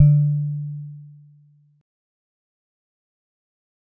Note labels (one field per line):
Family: mallet percussion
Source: acoustic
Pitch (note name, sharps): D3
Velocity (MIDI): 25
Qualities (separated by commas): dark, fast decay